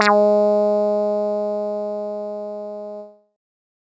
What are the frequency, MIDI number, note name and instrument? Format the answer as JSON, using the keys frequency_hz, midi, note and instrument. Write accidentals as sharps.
{"frequency_hz": 207.7, "midi": 56, "note": "G#3", "instrument": "synthesizer bass"}